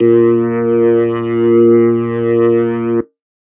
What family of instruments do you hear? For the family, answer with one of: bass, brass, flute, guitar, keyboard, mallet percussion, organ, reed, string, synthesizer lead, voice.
organ